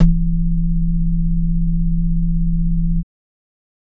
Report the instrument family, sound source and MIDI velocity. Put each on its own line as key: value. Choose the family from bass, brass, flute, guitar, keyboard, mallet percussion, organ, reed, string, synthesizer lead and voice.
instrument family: organ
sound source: electronic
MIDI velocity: 100